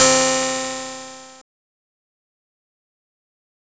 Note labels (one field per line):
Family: guitar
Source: electronic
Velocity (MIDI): 75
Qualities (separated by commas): bright, distorted, fast decay